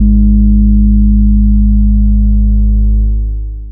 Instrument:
synthesizer bass